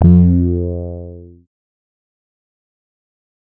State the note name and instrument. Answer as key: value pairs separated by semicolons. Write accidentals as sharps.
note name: F2; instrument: synthesizer bass